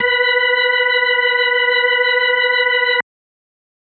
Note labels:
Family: organ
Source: electronic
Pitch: B4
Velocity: 75

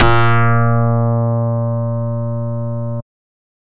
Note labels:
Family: bass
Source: synthesizer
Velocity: 127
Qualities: bright, distorted

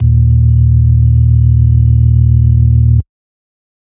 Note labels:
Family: organ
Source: electronic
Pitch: D#1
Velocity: 25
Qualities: dark, distorted

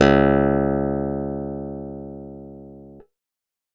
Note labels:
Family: keyboard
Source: electronic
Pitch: C#2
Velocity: 127

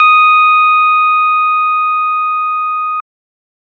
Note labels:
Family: organ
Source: electronic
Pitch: D#6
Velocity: 127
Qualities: bright

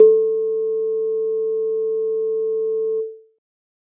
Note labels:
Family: keyboard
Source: electronic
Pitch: A4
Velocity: 127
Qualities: dark

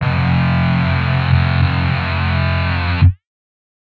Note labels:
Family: guitar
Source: synthesizer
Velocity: 75

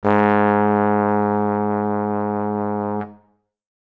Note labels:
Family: brass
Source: acoustic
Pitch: G#2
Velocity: 75

